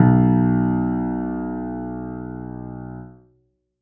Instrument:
acoustic keyboard